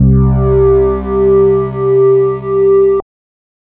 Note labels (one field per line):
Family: bass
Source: synthesizer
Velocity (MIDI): 127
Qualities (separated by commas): distorted, multiphonic